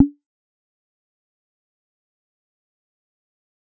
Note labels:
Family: bass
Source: synthesizer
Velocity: 50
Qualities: fast decay, percussive

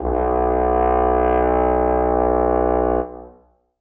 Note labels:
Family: brass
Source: acoustic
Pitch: B1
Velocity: 50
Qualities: reverb

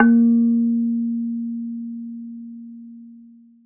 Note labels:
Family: mallet percussion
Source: acoustic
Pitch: A#3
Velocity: 100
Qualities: reverb

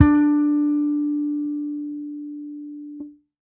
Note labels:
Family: bass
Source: electronic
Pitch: D4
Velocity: 25

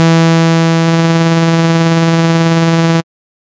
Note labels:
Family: bass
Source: synthesizer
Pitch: E3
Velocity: 127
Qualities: bright, distorted

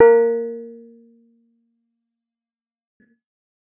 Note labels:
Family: keyboard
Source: electronic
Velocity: 25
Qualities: fast decay

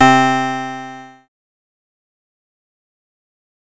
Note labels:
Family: bass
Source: synthesizer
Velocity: 75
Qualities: bright, distorted, fast decay

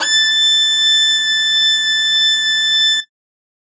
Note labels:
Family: string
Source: acoustic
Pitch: A6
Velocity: 100

